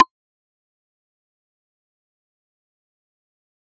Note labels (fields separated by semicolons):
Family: mallet percussion; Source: acoustic; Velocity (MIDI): 100; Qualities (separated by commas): fast decay, percussive